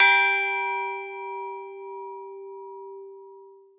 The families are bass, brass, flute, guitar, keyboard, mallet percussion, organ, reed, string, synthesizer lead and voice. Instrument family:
mallet percussion